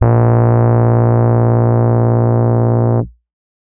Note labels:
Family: keyboard; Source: electronic; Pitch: A#1; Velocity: 100

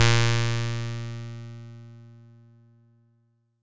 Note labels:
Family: bass; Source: synthesizer; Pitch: A#2; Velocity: 75; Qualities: bright, distorted

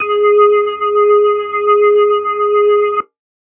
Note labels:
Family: organ; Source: electronic; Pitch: G#4; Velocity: 127; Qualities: distorted

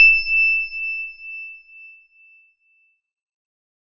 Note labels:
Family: organ; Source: electronic; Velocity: 25; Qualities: bright

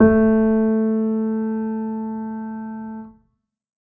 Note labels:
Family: keyboard; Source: acoustic; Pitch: A3; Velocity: 25; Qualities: reverb

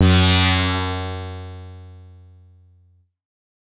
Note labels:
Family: bass; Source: synthesizer; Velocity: 25; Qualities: bright, distorted

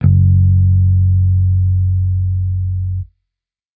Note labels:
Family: bass; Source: electronic; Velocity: 50

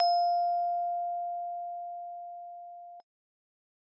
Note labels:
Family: keyboard; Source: acoustic; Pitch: F5; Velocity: 25

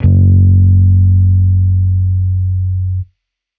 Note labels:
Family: bass; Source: electronic; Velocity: 25; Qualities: distorted

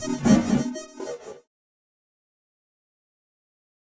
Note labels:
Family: keyboard; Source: electronic; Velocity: 50; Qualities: distorted, fast decay, non-linear envelope

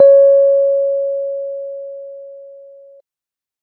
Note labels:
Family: keyboard; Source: electronic; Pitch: C#5; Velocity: 100

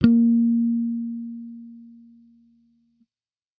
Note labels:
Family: bass; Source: electronic; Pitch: A#3; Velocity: 127

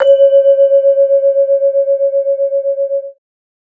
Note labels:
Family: mallet percussion; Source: acoustic; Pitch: C#5; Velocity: 75; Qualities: multiphonic

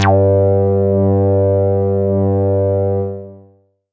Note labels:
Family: bass; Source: synthesizer; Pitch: G2; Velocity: 127; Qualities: distorted, long release

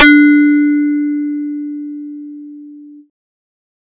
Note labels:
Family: bass; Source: synthesizer; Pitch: D4; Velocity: 100

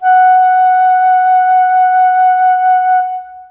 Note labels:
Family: flute; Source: acoustic; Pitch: F#5; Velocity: 50; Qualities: long release, reverb

